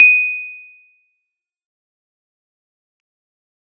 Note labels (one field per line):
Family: keyboard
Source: electronic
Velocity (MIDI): 100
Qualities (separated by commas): bright, fast decay, percussive